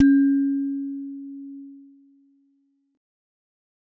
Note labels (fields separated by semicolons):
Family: mallet percussion; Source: acoustic; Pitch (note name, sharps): C#4; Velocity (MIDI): 50; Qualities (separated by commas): dark